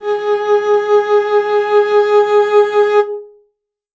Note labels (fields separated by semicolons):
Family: string; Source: acoustic; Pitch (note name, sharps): G#4; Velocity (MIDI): 50; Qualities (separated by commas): reverb